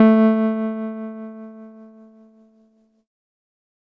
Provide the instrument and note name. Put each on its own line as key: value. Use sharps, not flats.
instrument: electronic keyboard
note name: A3